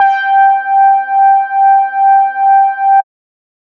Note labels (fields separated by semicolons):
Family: bass; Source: synthesizer; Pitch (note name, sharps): G5; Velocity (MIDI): 25